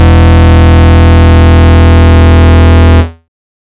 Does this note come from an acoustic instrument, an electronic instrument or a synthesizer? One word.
synthesizer